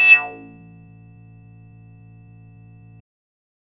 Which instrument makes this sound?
synthesizer bass